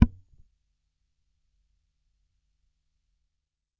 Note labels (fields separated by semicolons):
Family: bass; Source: electronic; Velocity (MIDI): 25; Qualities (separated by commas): percussive